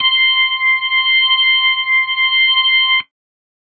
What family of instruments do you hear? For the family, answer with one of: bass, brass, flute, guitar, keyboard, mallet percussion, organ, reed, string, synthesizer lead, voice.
organ